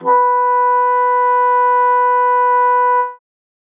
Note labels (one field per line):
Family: reed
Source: acoustic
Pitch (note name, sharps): B4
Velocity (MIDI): 75